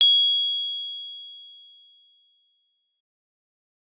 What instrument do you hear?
electronic keyboard